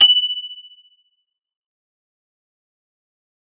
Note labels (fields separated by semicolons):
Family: guitar; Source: electronic; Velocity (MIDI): 50; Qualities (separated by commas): bright, fast decay, multiphonic, non-linear envelope, percussive